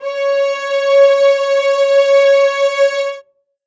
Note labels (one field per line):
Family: string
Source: acoustic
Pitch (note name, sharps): C#5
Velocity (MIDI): 100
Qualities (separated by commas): reverb